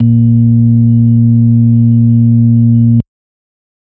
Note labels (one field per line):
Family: organ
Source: electronic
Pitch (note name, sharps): A#2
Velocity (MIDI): 127